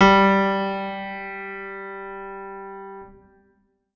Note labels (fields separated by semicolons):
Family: organ; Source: electronic; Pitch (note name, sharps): G3; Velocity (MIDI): 100; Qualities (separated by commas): reverb